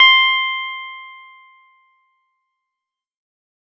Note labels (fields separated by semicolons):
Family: keyboard; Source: electronic; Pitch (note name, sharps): C6; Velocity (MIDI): 100